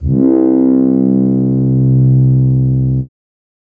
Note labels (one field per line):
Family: keyboard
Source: synthesizer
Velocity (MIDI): 50